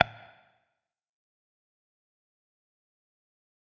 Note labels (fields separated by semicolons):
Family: guitar; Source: electronic; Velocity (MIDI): 25; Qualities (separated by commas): distorted, fast decay, percussive